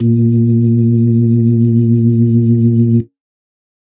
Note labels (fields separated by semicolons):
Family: organ; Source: electronic; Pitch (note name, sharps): A#2; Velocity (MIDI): 50; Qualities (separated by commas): reverb